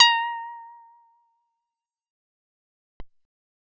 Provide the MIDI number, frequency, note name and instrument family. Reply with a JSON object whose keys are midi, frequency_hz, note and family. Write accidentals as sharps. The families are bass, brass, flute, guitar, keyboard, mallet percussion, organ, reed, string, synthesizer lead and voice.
{"midi": 82, "frequency_hz": 932.3, "note": "A#5", "family": "bass"}